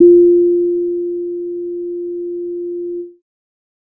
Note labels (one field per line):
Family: bass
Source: synthesizer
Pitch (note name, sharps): F4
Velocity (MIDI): 127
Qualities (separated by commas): dark